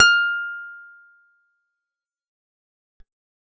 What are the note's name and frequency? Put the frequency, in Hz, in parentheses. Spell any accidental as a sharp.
F6 (1397 Hz)